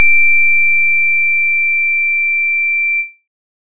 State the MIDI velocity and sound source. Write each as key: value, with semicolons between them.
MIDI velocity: 127; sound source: electronic